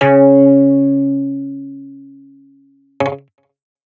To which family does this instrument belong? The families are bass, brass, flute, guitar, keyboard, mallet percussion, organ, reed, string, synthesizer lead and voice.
guitar